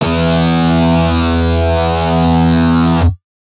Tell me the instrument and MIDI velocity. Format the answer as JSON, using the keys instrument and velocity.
{"instrument": "electronic guitar", "velocity": 100}